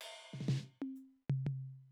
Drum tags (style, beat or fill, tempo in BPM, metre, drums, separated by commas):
jazz, fill, 125 BPM, 4/4, ride, hi-hat pedal, snare, high tom, floor tom